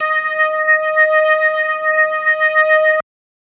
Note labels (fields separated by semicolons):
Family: organ; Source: electronic; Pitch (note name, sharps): D#5; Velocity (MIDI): 25; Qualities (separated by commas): distorted